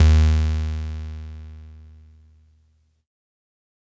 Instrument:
electronic keyboard